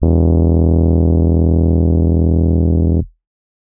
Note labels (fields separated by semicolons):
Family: keyboard; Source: electronic; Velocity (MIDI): 100